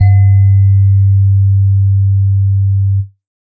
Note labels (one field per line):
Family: keyboard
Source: electronic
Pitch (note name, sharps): G2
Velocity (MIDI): 25